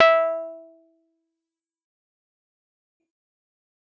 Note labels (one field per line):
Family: keyboard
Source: electronic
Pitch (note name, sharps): E5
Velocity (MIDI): 127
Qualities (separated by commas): fast decay, percussive